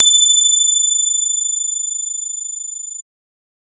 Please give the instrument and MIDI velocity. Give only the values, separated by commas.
synthesizer bass, 127